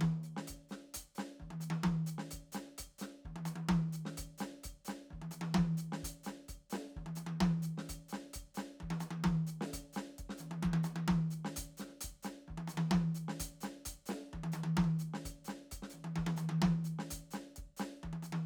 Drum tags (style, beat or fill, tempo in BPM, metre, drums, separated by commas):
Dominican merengue, beat, 130 BPM, 4/4, closed hi-hat, hi-hat pedal, snare, high tom, kick